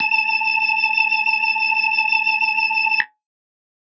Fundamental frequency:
880 Hz